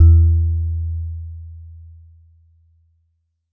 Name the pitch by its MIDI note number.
40